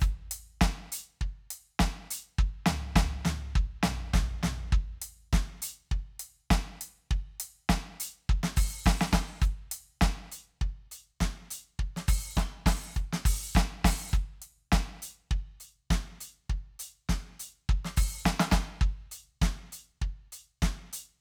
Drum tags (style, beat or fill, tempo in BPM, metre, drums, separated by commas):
rock, beat, 102 BPM, 4/4, ride, closed hi-hat, open hi-hat, hi-hat pedal, snare, mid tom, floor tom, kick